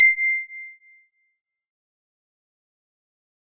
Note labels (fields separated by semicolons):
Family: guitar; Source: synthesizer; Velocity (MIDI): 127; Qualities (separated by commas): bright, fast decay, percussive